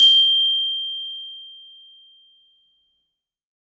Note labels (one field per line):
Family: mallet percussion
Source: acoustic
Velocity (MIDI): 100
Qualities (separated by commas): bright, reverb